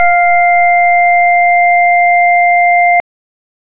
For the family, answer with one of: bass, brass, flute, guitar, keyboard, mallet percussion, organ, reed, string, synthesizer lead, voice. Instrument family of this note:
organ